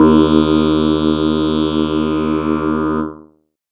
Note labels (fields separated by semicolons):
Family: keyboard; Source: electronic; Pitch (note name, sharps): D#2; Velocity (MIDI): 75; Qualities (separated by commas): distorted, multiphonic